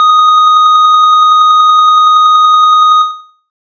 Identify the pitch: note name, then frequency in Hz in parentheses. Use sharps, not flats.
D#6 (1245 Hz)